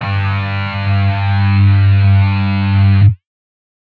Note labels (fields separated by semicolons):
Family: guitar; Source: synthesizer; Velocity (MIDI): 25; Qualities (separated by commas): bright, distorted